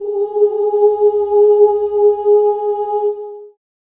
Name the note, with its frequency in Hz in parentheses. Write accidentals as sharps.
G#4 (415.3 Hz)